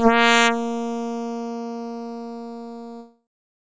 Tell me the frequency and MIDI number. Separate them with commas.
233.1 Hz, 58